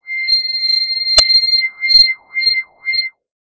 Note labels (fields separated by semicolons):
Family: bass; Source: synthesizer; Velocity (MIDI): 50; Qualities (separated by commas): distorted, non-linear envelope